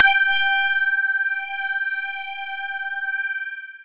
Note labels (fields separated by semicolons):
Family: mallet percussion; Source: electronic; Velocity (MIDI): 100; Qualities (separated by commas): bright, distorted, long release, non-linear envelope